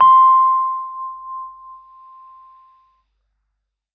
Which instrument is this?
electronic keyboard